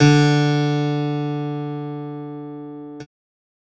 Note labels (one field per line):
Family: keyboard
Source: electronic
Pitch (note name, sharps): D3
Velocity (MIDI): 127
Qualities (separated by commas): bright